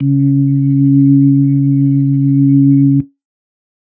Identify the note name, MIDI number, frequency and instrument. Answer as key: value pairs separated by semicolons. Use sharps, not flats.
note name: C#3; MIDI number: 49; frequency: 138.6 Hz; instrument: electronic organ